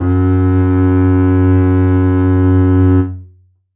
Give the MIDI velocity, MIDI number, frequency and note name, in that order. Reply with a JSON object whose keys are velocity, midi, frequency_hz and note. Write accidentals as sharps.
{"velocity": 50, "midi": 42, "frequency_hz": 92.5, "note": "F#2"}